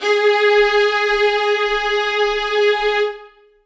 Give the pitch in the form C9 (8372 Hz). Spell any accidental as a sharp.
G#4 (415.3 Hz)